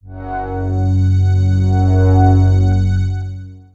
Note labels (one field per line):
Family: synthesizer lead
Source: synthesizer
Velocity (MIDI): 25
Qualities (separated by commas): long release, non-linear envelope